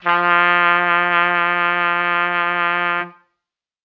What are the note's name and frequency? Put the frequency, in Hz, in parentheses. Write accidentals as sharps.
F3 (174.6 Hz)